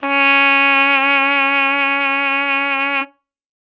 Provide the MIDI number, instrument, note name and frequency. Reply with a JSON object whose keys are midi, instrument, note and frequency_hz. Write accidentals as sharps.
{"midi": 61, "instrument": "acoustic brass instrument", "note": "C#4", "frequency_hz": 277.2}